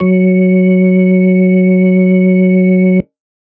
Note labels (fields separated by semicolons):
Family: organ; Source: electronic; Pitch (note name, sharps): F#3; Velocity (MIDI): 50